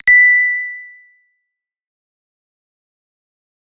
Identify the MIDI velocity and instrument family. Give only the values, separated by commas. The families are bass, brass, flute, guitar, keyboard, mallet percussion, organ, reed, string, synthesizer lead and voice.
75, bass